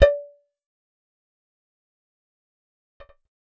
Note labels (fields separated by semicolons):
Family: bass; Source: synthesizer; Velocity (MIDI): 75; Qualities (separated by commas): fast decay, percussive